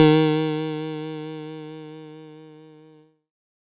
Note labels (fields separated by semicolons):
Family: keyboard; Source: electronic; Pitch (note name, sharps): D#3; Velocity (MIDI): 127; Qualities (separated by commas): bright